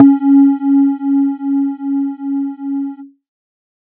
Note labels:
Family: synthesizer lead; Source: synthesizer; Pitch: C#4; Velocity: 100; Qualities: distorted

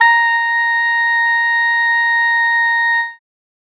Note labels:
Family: reed; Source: acoustic; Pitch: A#5; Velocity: 127; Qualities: bright

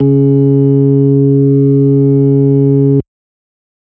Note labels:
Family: organ; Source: electronic; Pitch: C#3; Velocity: 127

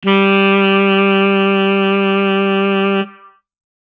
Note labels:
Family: reed; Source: acoustic; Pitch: G3; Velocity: 100

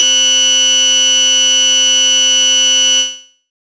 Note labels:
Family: bass; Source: synthesizer; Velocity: 25; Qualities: bright, distorted

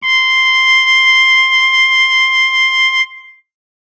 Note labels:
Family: brass; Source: acoustic; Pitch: C6; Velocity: 50

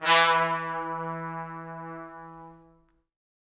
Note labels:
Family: brass; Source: acoustic; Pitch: E3; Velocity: 25; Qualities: reverb

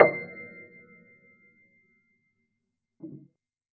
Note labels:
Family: keyboard; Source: acoustic; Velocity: 25; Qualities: fast decay, percussive, reverb

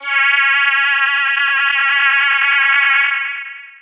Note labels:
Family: voice; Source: synthesizer; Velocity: 127; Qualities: bright, distorted, long release

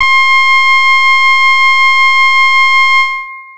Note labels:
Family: keyboard; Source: electronic; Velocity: 100; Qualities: distorted, long release

